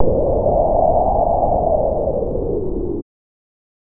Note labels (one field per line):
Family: bass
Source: synthesizer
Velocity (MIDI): 75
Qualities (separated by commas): distorted